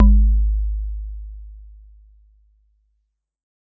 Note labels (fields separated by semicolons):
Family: mallet percussion; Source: acoustic; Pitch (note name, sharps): G#1; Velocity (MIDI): 25; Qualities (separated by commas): dark